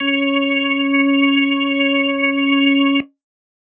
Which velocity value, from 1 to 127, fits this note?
50